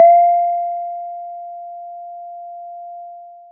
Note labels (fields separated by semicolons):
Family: mallet percussion; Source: acoustic; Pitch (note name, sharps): F5; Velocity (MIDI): 25; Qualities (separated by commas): long release